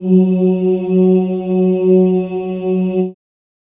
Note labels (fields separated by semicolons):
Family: voice; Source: acoustic; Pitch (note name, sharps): F#3; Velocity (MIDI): 100; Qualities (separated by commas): dark, reverb